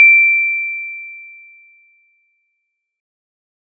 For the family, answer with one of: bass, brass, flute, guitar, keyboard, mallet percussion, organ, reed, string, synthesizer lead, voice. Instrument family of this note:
mallet percussion